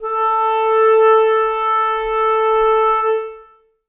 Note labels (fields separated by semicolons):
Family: reed; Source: acoustic; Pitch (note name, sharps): A4; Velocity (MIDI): 100; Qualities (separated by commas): long release, reverb